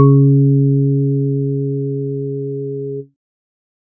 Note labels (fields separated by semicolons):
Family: organ; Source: electronic; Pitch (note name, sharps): C#3; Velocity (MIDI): 100; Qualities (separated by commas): dark